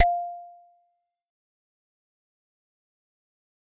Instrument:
acoustic mallet percussion instrument